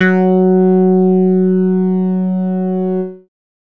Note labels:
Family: bass; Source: synthesizer; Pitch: F#3; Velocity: 50; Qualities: distorted

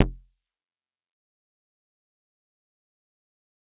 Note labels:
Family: mallet percussion; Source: acoustic; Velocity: 25; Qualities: multiphonic, percussive

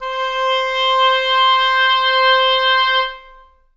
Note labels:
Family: reed; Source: acoustic; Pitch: C5; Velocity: 100; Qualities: long release, reverb

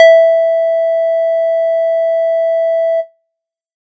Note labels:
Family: bass; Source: synthesizer; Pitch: E5; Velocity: 100

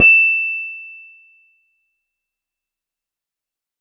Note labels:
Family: keyboard; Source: electronic; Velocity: 75; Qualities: fast decay

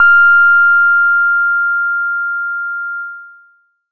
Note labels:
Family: bass; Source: synthesizer; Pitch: F6; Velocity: 25; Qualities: distorted, long release

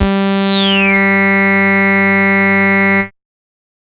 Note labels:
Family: bass; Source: synthesizer; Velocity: 127; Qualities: bright, distorted, multiphonic

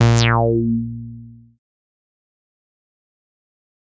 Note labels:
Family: bass; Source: synthesizer; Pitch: A#2; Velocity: 127; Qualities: bright, distorted, fast decay

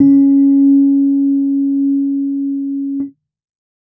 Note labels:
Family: keyboard; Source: electronic; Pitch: C#4; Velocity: 50; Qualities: dark

